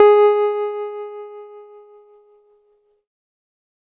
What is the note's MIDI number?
68